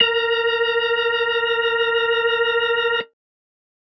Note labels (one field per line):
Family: organ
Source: electronic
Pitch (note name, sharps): A#4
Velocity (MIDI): 25